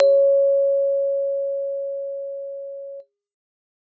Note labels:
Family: keyboard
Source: acoustic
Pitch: C#5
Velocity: 75

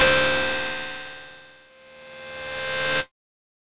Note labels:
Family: guitar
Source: electronic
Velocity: 50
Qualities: bright, distorted

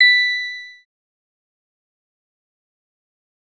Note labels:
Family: synthesizer lead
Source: synthesizer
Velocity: 127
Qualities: bright, distorted, fast decay

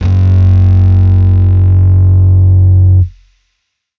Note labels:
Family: bass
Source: electronic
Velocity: 25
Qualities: bright, distorted

